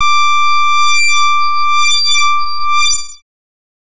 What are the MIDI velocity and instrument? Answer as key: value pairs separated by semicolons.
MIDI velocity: 50; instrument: synthesizer bass